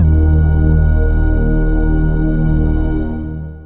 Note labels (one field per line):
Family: synthesizer lead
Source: synthesizer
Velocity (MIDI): 100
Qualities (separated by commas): long release